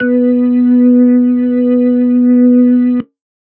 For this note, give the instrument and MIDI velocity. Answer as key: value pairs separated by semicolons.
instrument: electronic organ; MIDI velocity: 50